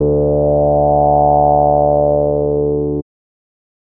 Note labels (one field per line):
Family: bass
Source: synthesizer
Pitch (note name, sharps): D2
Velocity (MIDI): 25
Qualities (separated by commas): distorted